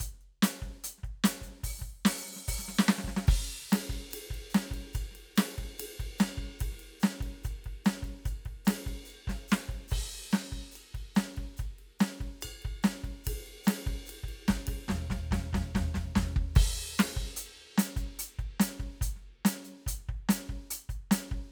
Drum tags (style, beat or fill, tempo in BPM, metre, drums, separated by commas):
rock, beat, 145 BPM, 4/4, crash, ride, ride bell, closed hi-hat, open hi-hat, hi-hat pedal, snare, floor tom, kick